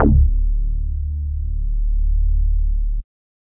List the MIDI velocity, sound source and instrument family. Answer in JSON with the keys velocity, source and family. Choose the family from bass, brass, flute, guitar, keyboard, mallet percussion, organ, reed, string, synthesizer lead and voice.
{"velocity": 100, "source": "synthesizer", "family": "bass"}